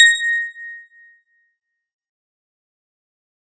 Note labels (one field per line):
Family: guitar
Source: synthesizer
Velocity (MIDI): 100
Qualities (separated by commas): bright, fast decay